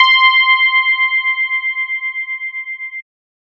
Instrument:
synthesizer bass